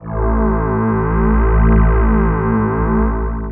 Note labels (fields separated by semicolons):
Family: voice; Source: synthesizer; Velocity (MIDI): 25; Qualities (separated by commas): distorted, long release